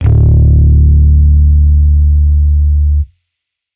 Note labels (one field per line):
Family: bass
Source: electronic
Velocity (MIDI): 25